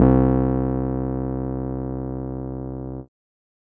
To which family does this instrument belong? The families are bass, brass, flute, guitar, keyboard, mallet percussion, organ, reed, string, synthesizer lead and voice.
keyboard